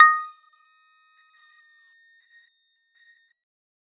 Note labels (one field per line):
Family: mallet percussion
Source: acoustic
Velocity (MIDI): 75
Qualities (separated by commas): multiphonic, percussive